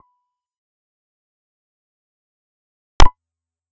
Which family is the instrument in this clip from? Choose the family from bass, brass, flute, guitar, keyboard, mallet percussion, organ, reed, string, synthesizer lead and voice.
bass